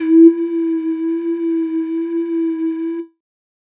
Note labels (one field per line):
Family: flute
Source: synthesizer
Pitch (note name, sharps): E4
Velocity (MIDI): 25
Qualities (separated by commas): distorted